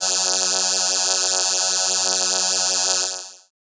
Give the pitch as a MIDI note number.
42